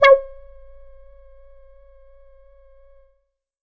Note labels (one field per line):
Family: bass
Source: synthesizer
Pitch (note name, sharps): C#5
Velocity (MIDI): 25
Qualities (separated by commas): distorted, percussive, tempo-synced